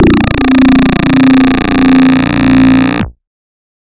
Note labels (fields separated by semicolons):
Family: bass; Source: synthesizer; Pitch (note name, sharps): A#0; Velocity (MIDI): 127; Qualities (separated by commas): bright, distorted